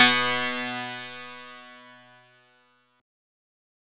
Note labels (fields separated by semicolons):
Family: synthesizer lead; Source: synthesizer; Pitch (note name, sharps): B2; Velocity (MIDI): 127; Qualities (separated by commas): bright, distorted